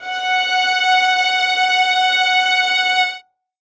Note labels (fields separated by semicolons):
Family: string; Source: acoustic; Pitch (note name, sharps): F#5; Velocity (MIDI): 75; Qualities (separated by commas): reverb